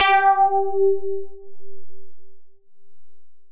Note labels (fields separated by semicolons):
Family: synthesizer lead; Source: synthesizer; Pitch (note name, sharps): G4; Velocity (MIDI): 100; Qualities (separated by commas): long release